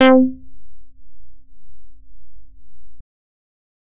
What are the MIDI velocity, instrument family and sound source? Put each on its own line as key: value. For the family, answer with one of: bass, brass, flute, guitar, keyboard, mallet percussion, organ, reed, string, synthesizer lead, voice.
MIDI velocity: 127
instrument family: bass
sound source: synthesizer